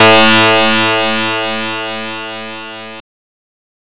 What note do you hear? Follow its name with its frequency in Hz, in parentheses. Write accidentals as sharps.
A2 (110 Hz)